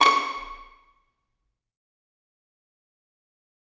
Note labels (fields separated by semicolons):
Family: string; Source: acoustic; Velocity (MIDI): 127; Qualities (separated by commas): bright, fast decay, percussive, reverb